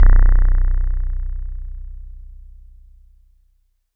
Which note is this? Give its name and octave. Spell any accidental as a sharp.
B0